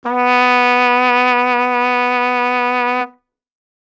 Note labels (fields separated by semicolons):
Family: brass; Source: acoustic; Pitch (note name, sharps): B3; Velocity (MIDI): 75